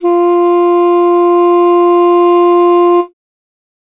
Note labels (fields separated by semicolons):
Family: reed; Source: acoustic; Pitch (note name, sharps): F4; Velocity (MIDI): 75